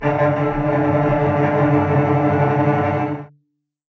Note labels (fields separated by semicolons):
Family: string; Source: acoustic; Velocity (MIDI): 75; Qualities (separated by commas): bright, non-linear envelope, reverb